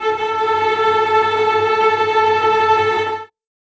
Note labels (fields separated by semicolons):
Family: string; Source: acoustic; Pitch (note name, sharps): A4; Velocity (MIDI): 50; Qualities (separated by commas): bright, non-linear envelope, reverb